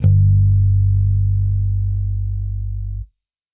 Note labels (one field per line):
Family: bass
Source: electronic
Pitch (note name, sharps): G1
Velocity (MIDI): 50